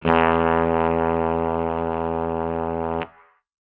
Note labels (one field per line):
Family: brass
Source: acoustic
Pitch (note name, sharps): E2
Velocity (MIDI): 75